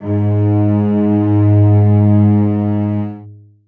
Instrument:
acoustic string instrument